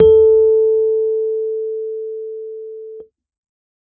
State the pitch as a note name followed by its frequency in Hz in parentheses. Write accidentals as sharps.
A4 (440 Hz)